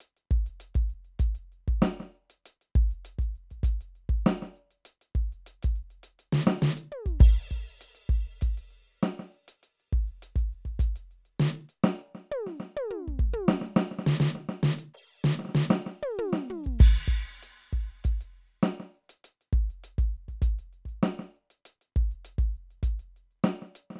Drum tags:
hip-hop, beat, 100 BPM, 4/4, crash, closed hi-hat, hi-hat pedal, snare, high tom, mid tom, floor tom, kick

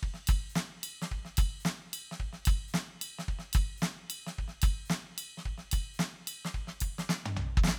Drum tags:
swing, beat, 110 BPM, 4/4, ride bell, hi-hat pedal, snare, high tom, floor tom, kick

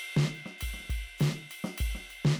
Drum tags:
Brazilian, beat, 101 BPM, 4/4, ride, ride bell, hi-hat pedal, snare, kick

